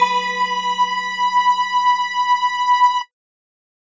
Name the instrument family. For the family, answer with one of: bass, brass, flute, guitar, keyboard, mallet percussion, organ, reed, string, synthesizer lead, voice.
mallet percussion